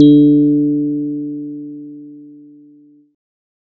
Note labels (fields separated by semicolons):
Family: bass; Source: synthesizer; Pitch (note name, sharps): D3; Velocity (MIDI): 25